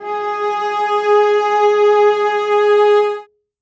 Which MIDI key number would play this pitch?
68